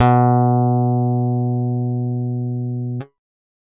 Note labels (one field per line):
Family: guitar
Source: acoustic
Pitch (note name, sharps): B2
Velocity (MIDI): 100